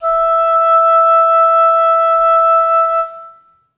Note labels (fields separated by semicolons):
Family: reed; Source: acoustic; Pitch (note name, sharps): E5; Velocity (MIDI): 50; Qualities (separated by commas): reverb